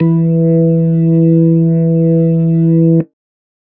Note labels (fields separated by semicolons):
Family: organ; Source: electronic; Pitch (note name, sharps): E3; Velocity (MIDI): 50